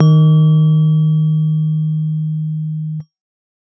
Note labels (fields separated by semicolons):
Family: keyboard; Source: electronic; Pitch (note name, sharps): D#3; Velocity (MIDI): 127